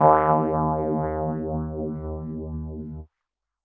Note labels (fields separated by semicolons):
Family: keyboard; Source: electronic; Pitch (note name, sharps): D#2; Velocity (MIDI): 100; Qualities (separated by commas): distorted, non-linear envelope